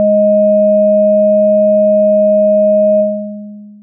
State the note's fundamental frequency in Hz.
207.7 Hz